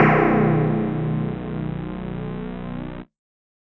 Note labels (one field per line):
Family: mallet percussion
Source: electronic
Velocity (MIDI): 75